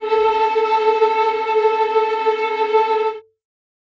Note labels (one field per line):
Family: string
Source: acoustic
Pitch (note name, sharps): A4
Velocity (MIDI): 25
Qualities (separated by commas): bright, non-linear envelope, reverb